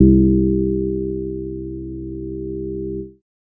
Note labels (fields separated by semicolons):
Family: bass; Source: synthesizer; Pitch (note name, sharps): C2; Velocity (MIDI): 127; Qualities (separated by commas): dark